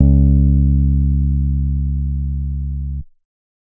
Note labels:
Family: bass; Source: synthesizer; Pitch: C#2; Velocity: 25; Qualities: dark, reverb

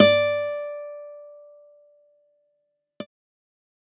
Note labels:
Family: guitar; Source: electronic; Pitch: D5; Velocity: 100

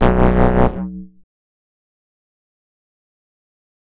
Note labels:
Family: bass; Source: synthesizer; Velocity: 75; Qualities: distorted, fast decay, multiphonic

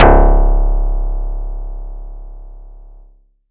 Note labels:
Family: guitar; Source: acoustic; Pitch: C#1; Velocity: 75

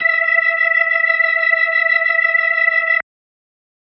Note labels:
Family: organ; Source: electronic; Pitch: E5; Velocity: 75

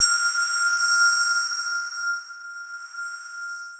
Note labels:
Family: mallet percussion; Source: electronic; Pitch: F6; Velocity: 100; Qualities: bright, long release, non-linear envelope

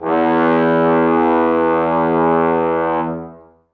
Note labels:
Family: brass; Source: acoustic; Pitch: E2; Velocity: 75; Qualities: long release, reverb

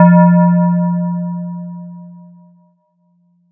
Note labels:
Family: mallet percussion; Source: electronic; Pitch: F3; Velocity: 75; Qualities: multiphonic

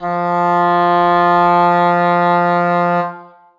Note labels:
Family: reed; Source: acoustic; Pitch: F3; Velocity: 100; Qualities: reverb

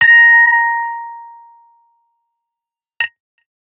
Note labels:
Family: guitar; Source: electronic; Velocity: 127; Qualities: distorted, fast decay

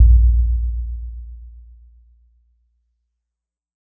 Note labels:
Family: mallet percussion; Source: acoustic; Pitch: A#1; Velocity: 50; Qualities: dark, reverb

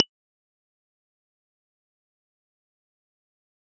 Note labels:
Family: guitar; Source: electronic; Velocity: 50; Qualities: fast decay, percussive

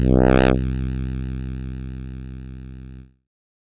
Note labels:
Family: keyboard; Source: synthesizer; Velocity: 100; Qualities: bright, distorted

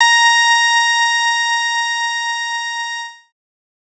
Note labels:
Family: bass; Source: synthesizer; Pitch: A#5; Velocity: 25; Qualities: bright, distorted

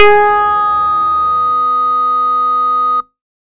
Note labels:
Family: bass; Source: synthesizer; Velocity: 75; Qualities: distorted

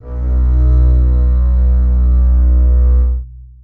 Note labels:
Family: string; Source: acoustic; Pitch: B1; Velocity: 50; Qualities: long release, reverb

